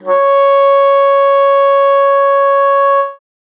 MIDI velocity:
25